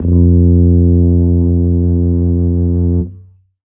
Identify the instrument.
acoustic brass instrument